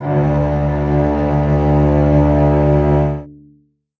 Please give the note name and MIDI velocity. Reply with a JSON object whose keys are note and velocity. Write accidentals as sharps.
{"note": "D2", "velocity": 25}